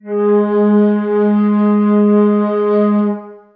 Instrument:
acoustic flute